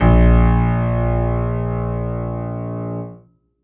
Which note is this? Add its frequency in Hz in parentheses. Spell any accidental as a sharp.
A#1 (58.27 Hz)